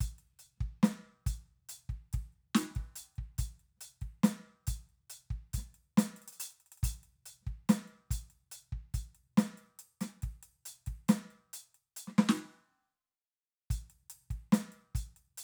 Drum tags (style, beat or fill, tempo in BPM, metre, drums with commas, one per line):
hip-hop
beat
140 BPM
4/4
closed hi-hat, snare, kick